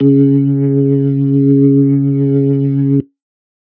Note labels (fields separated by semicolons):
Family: organ; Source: electronic; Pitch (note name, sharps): C#3; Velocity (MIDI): 127